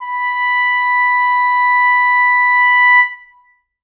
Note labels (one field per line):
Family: reed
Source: acoustic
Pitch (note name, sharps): B5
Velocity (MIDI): 100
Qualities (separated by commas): reverb